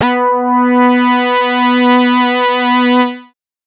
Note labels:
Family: bass; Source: synthesizer; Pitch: B3; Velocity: 100; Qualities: distorted, multiphonic

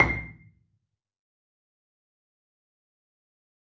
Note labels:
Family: mallet percussion; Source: acoustic; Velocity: 75; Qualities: fast decay, percussive, reverb

